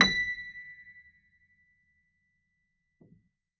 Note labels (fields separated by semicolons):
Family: keyboard; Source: acoustic; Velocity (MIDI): 127